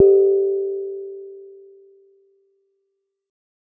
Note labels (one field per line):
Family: mallet percussion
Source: acoustic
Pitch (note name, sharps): G4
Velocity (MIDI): 25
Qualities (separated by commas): reverb